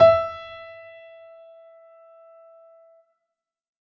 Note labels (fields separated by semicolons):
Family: keyboard; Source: acoustic; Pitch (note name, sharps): E5; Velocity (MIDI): 100; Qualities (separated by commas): percussive